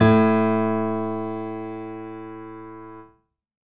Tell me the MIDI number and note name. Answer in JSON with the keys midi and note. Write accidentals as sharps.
{"midi": 45, "note": "A2"}